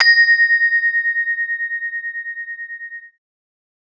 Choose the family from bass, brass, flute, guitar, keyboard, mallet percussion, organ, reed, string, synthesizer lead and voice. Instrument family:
mallet percussion